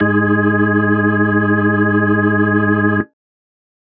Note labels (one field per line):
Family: organ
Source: electronic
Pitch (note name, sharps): G#2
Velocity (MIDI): 75